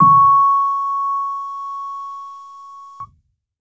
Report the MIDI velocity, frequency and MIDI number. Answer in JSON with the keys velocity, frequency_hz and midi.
{"velocity": 25, "frequency_hz": 1109, "midi": 85}